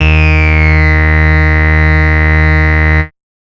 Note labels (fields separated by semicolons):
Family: bass; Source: synthesizer; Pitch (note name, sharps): D#2; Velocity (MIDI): 50; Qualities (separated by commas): bright, distorted, multiphonic